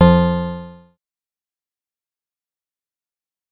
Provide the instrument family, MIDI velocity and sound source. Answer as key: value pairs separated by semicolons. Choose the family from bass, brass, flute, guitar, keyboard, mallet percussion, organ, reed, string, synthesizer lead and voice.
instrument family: bass; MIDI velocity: 50; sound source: synthesizer